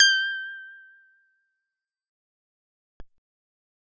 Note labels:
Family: bass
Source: synthesizer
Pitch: G6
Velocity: 127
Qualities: bright, fast decay

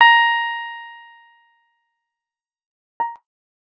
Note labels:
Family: guitar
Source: electronic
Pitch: A#5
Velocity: 25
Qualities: fast decay

